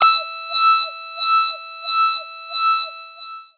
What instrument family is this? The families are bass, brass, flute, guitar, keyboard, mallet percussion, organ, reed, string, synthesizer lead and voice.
voice